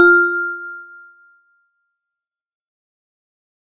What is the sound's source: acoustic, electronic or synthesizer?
acoustic